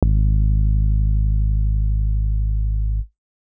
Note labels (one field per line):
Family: keyboard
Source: electronic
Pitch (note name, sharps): G#1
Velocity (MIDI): 50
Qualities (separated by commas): distorted